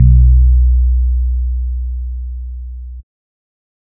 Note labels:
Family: bass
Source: synthesizer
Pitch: B1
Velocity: 25

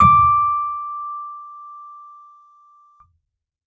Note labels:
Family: keyboard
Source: electronic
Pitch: D6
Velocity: 100

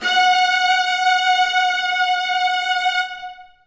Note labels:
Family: string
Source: acoustic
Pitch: F#5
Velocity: 127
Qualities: bright, long release, reverb

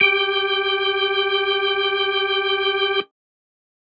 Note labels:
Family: organ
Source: electronic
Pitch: G4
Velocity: 75

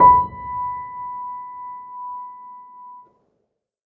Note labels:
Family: keyboard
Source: acoustic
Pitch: B5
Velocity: 50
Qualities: reverb

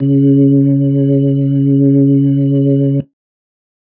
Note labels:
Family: organ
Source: electronic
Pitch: C#3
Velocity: 50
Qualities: dark

